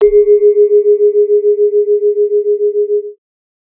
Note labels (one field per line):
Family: mallet percussion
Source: acoustic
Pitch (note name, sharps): G#4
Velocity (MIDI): 75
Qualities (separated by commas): multiphonic